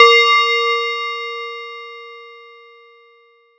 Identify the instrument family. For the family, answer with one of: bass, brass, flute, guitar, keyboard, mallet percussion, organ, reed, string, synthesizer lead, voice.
mallet percussion